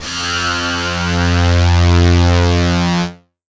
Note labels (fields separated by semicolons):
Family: guitar; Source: electronic; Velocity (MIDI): 75